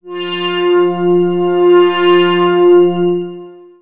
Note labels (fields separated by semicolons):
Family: synthesizer lead; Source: synthesizer; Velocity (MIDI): 75; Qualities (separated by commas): bright, long release, non-linear envelope